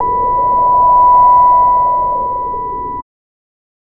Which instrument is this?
synthesizer bass